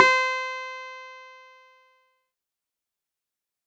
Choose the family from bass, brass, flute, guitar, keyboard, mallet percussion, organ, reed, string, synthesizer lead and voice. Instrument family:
keyboard